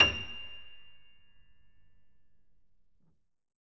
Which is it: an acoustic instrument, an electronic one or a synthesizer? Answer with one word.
acoustic